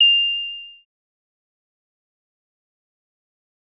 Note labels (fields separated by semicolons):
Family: synthesizer lead; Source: synthesizer; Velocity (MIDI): 75; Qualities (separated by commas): bright, distorted, fast decay